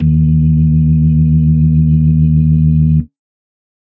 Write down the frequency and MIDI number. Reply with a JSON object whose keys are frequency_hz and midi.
{"frequency_hz": 77.78, "midi": 39}